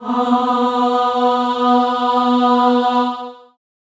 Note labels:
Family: voice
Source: acoustic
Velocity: 127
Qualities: reverb

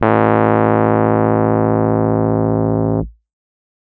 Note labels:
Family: keyboard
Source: electronic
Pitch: A1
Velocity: 75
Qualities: distorted

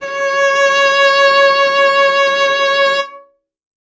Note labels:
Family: string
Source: acoustic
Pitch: C#5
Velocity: 100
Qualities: reverb

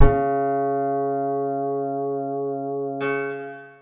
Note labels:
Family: guitar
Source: acoustic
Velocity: 127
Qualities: reverb

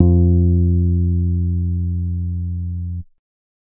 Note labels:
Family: bass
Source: synthesizer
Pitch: F2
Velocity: 50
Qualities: dark, reverb

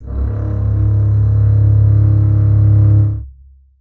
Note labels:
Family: string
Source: acoustic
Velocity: 75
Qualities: long release, reverb

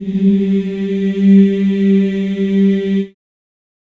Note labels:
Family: voice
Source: acoustic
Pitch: G3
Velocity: 25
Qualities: reverb

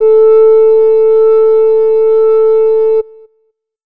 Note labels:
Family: flute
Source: acoustic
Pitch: A4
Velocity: 127

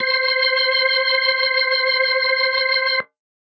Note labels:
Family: organ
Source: electronic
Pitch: C5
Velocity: 127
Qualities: reverb

